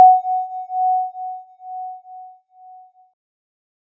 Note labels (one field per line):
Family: keyboard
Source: synthesizer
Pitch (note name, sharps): F#5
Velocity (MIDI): 127